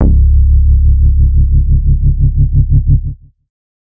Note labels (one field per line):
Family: bass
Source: synthesizer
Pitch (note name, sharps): C#1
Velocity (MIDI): 25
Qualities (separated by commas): distorted